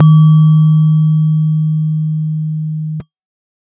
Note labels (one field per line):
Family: keyboard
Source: electronic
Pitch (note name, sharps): D#3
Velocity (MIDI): 50